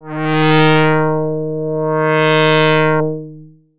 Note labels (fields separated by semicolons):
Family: bass; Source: synthesizer; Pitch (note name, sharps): D#3; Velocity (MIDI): 100; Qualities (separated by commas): distorted, long release, tempo-synced